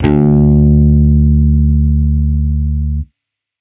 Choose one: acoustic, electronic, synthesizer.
electronic